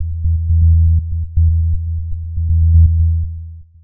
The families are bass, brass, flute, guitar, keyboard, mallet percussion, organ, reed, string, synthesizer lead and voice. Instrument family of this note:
synthesizer lead